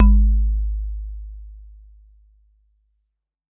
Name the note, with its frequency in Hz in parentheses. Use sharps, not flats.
G#1 (51.91 Hz)